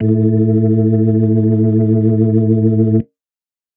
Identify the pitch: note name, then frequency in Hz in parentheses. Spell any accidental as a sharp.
A2 (110 Hz)